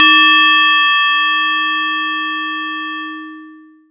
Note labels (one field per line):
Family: mallet percussion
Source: acoustic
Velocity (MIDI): 75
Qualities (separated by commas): distorted, long release